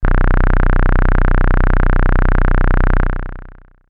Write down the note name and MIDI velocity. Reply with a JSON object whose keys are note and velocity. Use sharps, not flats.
{"note": "B0", "velocity": 127}